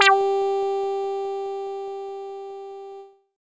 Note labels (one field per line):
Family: bass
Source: synthesizer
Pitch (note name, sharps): G4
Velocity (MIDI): 100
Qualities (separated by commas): distorted